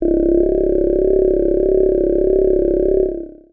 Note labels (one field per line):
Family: voice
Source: synthesizer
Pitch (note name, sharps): C#1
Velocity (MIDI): 127